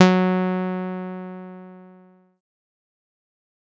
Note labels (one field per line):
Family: bass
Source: synthesizer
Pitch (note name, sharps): F#3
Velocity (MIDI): 50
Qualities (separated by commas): distorted, fast decay